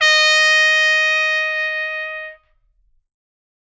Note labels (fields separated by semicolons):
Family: brass; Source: acoustic; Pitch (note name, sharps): D#5; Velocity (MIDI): 100; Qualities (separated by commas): bright